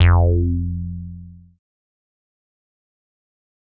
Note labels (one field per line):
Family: bass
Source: synthesizer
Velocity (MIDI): 50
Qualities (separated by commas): distorted, fast decay